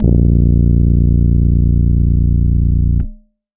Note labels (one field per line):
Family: keyboard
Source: electronic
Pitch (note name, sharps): A#0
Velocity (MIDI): 25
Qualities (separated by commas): distorted